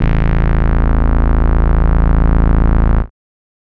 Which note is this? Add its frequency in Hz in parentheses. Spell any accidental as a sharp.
A0 (27.5 Hz)